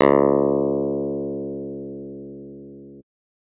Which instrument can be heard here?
electronic guitar